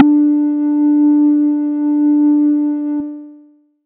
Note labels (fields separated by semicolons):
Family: bass; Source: synthesizer; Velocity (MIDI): 75; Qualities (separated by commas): long release, multiphonic